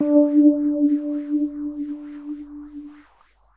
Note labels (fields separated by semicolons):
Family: keyboard; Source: electronic; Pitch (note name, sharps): D4; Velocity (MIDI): 25; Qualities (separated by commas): dark, non-linear envelope